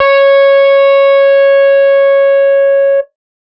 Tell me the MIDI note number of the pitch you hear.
73